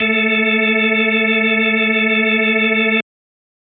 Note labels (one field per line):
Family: organ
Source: electronic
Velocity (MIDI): 50